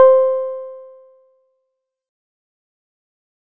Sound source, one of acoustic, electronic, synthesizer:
synthesizer